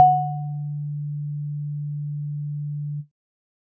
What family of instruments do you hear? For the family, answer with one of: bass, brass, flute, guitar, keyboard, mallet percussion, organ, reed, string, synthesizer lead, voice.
keyboard